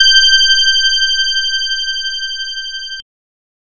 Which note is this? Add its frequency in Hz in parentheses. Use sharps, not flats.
G6 (1568 Hz)